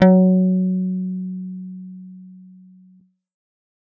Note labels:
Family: bass; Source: synthesizer; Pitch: F#3; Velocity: 127; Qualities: dark

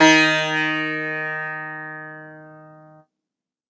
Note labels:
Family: guitar; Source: acoustic; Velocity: 127

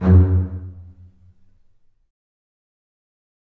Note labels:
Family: string; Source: acoustic; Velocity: 75; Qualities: fast decay, reverb

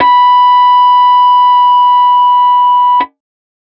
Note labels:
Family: guitar; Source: electronic; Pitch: B5; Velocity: 100; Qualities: distorted

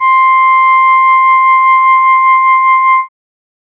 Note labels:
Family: keyboard; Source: synthesizer; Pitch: C6; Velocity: 100

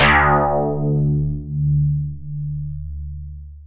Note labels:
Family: synthesizer lead; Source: synthesizer; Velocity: 100; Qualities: long release

